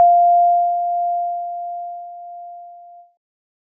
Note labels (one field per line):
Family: keyboard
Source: electronic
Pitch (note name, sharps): F5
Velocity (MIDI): 50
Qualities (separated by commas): multiphonic